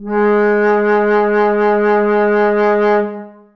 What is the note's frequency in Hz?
207.7 Hz